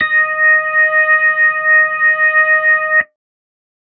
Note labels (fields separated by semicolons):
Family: organ; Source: electronic; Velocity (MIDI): 100